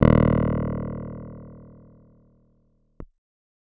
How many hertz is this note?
38.89 Hz